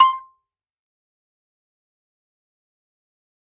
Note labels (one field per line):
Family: mallet percussion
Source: acoustic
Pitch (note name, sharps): C6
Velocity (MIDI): 100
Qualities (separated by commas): fast decay, percussive, reverb